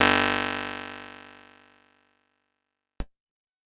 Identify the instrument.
electronic keyboard